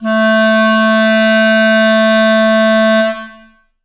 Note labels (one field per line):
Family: reed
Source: acoustic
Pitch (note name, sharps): A3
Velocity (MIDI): 127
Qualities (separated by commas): long release, reverb